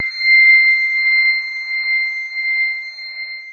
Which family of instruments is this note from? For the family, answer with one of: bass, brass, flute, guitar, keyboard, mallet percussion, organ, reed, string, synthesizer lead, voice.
keyboard